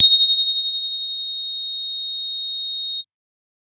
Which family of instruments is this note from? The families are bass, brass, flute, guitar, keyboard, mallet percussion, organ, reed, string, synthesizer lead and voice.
bass